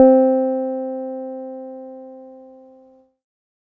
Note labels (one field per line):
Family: keyboard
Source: electronic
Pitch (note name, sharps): C4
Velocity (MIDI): 25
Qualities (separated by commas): dark